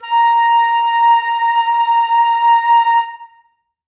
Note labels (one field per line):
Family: flute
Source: acoustic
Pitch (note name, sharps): A#5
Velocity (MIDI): 127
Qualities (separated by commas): reverb